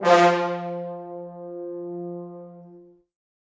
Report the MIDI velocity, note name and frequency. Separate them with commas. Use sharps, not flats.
75, F3, 174.6 Hz